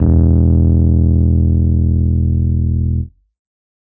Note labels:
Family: keyboard; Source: electronic; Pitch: E1; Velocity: 127; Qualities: distorted

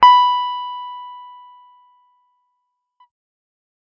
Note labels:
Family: guitar; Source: electronic; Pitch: B5; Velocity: 100

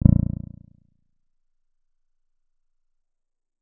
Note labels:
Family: guitar; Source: acoustic; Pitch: A#0; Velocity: 25; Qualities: dark, percussive

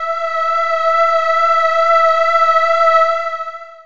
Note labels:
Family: voice; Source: synthesizer; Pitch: E5; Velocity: 100; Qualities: distorted, long release

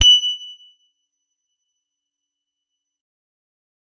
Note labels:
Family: guitar; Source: electronic; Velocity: 100; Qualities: bright, percussive

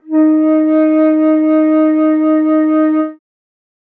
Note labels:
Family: flute; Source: acoustic; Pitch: D#4; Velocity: 50

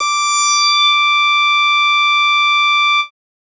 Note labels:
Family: bass; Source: synthesizer; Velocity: 127; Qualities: bright, distorted

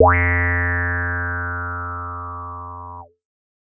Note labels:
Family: bass; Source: synthesizer; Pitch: F2; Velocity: 100

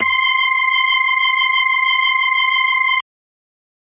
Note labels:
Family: organ; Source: electronic; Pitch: C6; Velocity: 100

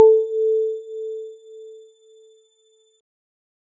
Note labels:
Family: keyboard; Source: electronic; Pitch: A4; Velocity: 75; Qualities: dark

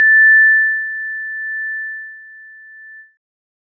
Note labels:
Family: keyboard; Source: electronic; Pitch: A6; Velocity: 50; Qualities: multiphonic

